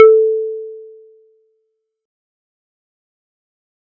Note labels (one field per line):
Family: mallet percussion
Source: acoustic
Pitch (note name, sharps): A4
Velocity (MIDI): 50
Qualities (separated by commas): fast decay